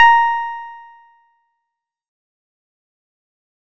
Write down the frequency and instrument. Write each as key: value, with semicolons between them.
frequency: 932.3 Hz; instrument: synthesizer guitar